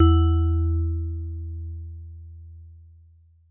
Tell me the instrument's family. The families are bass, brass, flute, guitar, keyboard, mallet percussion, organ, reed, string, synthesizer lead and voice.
mallet percussion